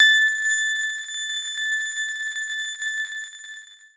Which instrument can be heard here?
electronic guitar